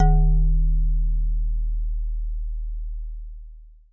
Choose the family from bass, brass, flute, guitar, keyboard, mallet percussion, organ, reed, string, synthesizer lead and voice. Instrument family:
mallet percussion